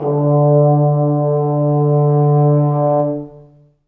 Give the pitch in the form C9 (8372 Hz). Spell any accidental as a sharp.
D3 (146.8 Hz)